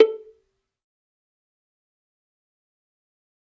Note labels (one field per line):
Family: string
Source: acoustic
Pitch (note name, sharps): A4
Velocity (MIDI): 100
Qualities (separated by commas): fast decay, percussive, reverb